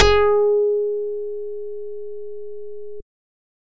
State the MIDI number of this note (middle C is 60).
68